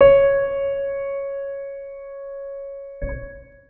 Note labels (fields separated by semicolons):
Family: organ; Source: electronic; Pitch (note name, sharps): C#5; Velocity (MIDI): 25; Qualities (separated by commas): long release, reverb